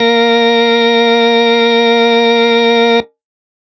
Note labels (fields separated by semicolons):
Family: organ; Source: electronic; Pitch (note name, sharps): A#3; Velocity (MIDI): 127; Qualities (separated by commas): distorted